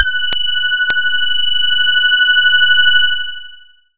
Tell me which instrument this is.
synthesizer voice